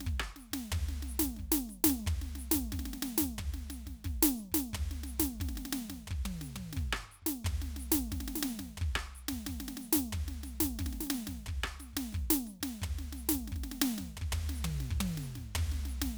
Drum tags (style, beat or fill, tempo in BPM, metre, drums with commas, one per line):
samba
beat
89 BPM
4/4
hi-hat pedal, snare, cross-stick, high tom, mid tom, floor tom, kick